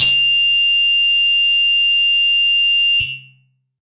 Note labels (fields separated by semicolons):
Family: guitar; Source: electronic; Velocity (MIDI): 25; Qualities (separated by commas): bright, distorted